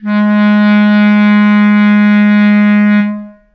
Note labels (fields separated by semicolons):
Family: reed; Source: acoustic; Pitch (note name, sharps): G#3; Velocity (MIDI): 100; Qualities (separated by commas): reverb